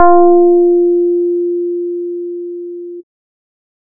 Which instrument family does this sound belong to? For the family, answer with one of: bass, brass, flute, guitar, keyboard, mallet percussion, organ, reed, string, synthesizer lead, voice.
bass